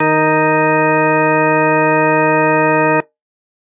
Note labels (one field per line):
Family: organ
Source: electronic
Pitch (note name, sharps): D#3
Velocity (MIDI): 25